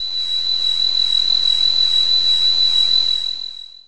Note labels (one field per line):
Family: voice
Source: synthesizer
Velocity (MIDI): 127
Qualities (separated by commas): bright, distorted, long release